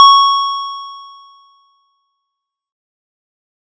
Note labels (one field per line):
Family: keyboard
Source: electronic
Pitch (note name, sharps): C#6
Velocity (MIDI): 75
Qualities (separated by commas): distorted, fast decay